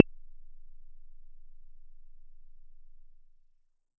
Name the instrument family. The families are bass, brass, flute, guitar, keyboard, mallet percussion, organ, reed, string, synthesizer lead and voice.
bass